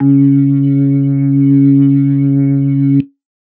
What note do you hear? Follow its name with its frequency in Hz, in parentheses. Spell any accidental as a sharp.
C#3 (138.6 Hz)